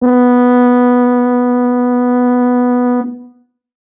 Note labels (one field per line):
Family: brass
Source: acoustic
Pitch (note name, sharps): B3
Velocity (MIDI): 127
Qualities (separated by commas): dark